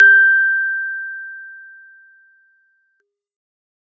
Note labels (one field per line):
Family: keyboard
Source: acoustic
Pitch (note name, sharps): G6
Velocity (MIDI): 100